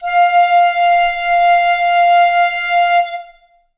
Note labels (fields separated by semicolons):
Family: flute; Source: acoustic; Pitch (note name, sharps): F5; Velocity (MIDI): 25; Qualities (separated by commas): reverb